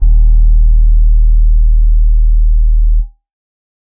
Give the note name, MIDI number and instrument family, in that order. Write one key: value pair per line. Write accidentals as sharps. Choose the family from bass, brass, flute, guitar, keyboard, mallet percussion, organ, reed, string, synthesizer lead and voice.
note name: D#1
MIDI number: 27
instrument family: keyboard